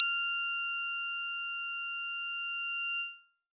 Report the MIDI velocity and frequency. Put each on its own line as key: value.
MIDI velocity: 100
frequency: 1397 Hz